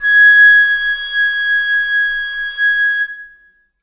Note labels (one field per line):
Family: flute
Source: acoustic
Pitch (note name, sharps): G#6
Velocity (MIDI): 75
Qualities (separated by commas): reverb